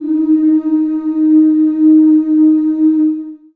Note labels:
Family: voice; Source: acoustic; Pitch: D#4; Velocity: 50; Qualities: long release, reverb

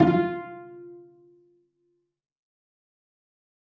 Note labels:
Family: string; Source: acoustic; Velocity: 127; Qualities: fast decay, percussive, reverb

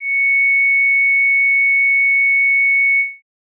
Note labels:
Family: organ; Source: electronic; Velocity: 50; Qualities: bright

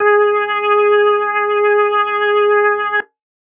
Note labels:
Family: organ; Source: electronic; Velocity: 50; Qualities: distorted

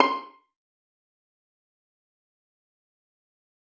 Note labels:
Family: string; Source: acoustic; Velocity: 50; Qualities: fast decay, percussive, reverb

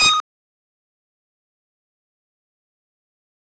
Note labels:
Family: bass; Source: synthesizer; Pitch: D#6; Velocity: 100; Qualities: fast decay, percussive

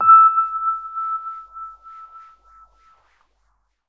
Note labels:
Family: keyboard; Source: electronic; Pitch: E6; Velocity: 25; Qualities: non-linear envelope

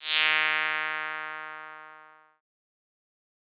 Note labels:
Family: bass; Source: synthesizer; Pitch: D#3; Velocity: 100; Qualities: bright, distorted, fast decay

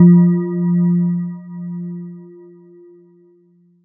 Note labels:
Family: mallet percussion; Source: electronic; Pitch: F3; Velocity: 25

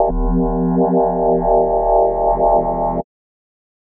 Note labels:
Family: mallet percussion; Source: synthesizer; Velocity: 100; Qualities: multiphonic, non-linear envelope

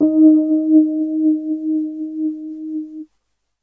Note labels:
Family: keyboard; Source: electronic; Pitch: D#4; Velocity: 50; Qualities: dark

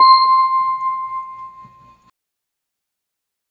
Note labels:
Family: organ; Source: electronic; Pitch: C6; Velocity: 25; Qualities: fast decay

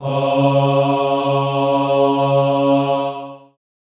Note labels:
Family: voice; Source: acoustic; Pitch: C#3; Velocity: 75; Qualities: reverb

